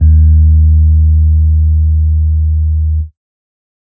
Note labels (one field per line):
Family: keyboard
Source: electronic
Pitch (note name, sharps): D#2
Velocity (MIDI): 25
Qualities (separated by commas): dark